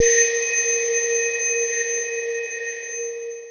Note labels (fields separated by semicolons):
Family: mallet percussion; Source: electronic; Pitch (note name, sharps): A#4; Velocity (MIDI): 50; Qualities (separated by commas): bright, long release, non-linear envelope